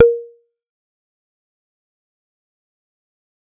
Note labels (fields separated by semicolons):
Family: bass; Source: synthesizer; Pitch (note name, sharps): A#4; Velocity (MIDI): 100; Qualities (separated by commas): fast decay, percussive